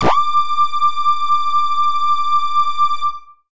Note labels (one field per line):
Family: bass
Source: synthesizer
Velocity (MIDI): 50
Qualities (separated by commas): distorted